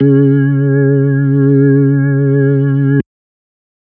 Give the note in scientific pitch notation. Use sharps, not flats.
C#3